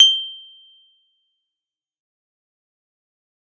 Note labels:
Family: keyboard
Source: electronic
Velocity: 75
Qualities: bright, fast decay, percussive

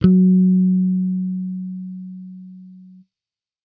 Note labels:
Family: bass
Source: electronic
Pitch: F#3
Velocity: 50

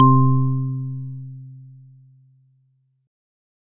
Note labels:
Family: organ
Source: electronic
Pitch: C3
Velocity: 50

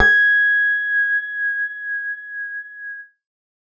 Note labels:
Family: bass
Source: synthesizer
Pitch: G#6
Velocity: 100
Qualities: reverb

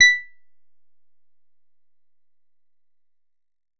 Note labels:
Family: guitar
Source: synthesizer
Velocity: 100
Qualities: percussive

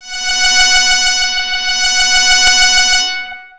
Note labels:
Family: bass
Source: synthesizer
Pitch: F#5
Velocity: 127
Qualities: bright, distorted, long release, tempo-synced

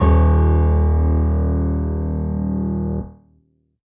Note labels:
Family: keyboard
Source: electronic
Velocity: 75

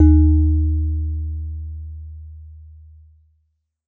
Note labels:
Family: mallet percussion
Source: acoustic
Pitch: D#2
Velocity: 50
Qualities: dark

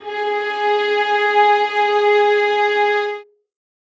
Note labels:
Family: string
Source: acoustic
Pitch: G#4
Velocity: 25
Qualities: reverb

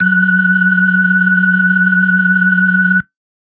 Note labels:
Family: organ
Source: electronic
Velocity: 100

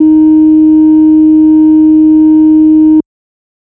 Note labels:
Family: organ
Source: electronic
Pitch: D#4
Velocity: 127

